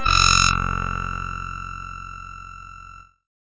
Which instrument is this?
synthesizer keyboard